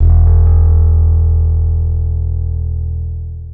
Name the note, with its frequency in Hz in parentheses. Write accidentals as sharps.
E1 (41.2 Hz)